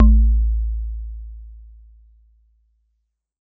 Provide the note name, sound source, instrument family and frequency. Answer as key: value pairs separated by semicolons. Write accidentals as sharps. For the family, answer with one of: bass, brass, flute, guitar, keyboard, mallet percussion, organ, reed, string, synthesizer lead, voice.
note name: A1; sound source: acoustic; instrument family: mallet percussion; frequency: 55 Hz